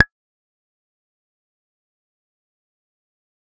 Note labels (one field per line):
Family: bass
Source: synthesizer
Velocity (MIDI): 75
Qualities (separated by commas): fast decay, percussive